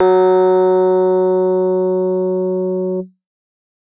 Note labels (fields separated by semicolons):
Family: keyboard; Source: acoustic; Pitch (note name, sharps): F#3; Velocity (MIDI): 127